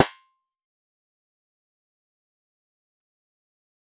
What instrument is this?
synthesizer guitar